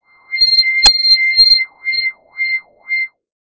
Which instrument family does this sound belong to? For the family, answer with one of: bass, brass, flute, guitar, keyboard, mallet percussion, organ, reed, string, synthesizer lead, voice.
bass